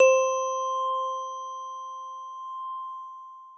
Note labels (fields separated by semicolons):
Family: mallet percussion; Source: acoustic; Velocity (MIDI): 127; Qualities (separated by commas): bright, long release